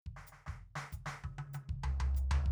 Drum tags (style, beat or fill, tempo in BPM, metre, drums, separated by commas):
Brazilian baião, fill, 95 BPM, 4/4, hi-hat pedal, snare, high tom, floor tom, kick